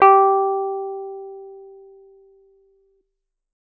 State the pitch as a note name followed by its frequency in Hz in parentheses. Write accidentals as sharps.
G4 (392 Hz)